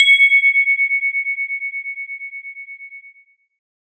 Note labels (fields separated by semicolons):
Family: guitar; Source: synthesizer; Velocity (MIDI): 100; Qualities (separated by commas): bright